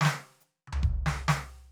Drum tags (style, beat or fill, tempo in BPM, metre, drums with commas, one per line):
half-time rock
fill
140 BPM
4/4
hi-hat pedal, snare, high tom, floor tom, kick